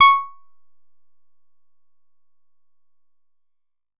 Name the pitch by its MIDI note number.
85